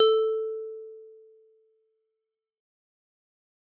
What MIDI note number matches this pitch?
69